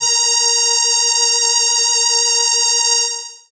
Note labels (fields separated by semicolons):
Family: keyboard; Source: synthesizer; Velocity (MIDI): 50; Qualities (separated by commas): bright